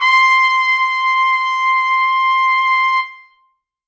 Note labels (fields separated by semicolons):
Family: brass; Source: acoustic; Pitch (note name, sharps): C6; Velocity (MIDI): 127; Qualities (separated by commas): bright, reverb